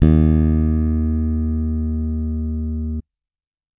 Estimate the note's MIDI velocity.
100